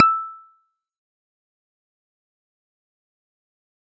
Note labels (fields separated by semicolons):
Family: guitar; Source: electronic; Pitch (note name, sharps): E6; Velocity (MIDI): 50; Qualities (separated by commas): fast decay, percussive